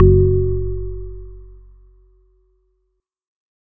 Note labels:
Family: organ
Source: electronic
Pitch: F#1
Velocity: 50

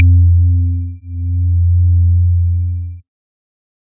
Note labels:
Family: organ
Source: electronic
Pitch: F2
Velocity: 127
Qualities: dark

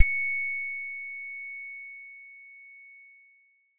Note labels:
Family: guitar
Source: synthesizer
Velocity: 100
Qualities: bright

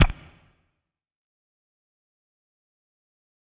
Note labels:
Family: guitar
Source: electronic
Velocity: 127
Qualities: distorted, fast decay, percussive

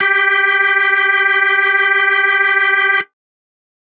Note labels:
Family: organ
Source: electronic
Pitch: G4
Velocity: 50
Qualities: distorted

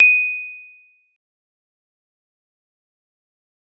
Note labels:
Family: mallet percussion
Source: acoustic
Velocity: 75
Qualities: bright, fast decay, percussive

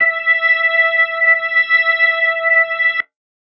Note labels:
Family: organ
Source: electronic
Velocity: 75

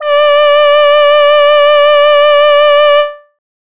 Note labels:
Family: voice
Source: synthesizer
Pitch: D5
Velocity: 50

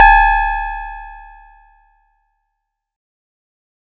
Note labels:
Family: mallet percussion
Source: acoustic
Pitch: D1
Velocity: 100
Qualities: bright

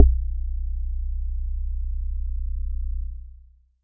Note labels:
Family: mallet percussion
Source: acoustic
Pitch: B0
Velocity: 50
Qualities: dark

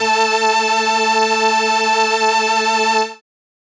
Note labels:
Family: keyboard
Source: synthesizer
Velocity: 75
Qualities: bright

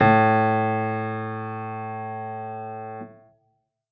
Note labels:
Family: keyboard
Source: acoustic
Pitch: A2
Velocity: 50

